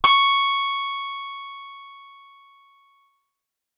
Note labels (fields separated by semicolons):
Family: guitar; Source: acoustic; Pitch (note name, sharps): C#6; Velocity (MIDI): 100; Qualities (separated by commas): bright, distorted